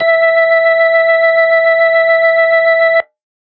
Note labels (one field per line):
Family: organ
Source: electronic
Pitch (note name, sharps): E5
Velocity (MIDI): 50